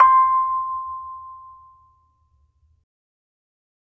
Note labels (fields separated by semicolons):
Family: mallet percussion; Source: acoustic; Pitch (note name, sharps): C6; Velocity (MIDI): 100; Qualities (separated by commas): reverb